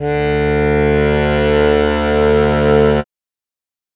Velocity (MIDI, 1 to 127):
50